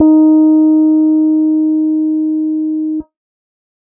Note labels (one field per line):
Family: keyboard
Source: electronic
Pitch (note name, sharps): D#4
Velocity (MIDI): 75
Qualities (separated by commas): dark